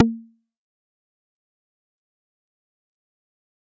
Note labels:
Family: bass; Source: synthesizer; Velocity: 100; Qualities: fast decay, percussive

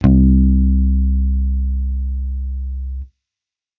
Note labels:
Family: bass; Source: electronic; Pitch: C2; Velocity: 75; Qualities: distorted

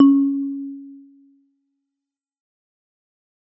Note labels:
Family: mallet percussion; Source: acoustic; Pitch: C#4; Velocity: 75; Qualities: dark, fast decay, reverb

